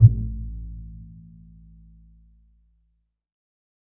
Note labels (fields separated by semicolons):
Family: string; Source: acoustic; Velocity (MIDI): 25; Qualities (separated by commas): dark, reverb